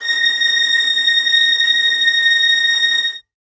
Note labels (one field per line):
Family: string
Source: acoustic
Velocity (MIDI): 127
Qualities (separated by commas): non-linear envelope, reverb